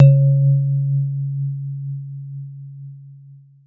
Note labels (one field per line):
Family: mallet percussion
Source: acoustic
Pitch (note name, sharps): C#3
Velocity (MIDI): 100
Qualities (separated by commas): long release